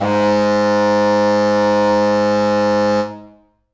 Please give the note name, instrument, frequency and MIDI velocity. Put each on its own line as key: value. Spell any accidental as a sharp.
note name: G#2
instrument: acoustic reed instrument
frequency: 103.8 Hz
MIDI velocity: 127